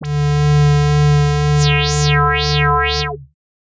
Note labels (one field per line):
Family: bass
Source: synthesizer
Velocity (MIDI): 127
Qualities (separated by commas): bright, distorted, non-linear envelope